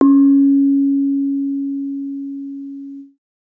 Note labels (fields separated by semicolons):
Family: mallet percussion; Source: acoustic; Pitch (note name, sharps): C#4; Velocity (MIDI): 25